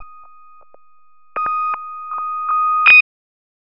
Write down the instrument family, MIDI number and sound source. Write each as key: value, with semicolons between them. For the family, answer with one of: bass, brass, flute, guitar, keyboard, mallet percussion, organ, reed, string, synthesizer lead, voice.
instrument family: bass; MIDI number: 87; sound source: synthesizer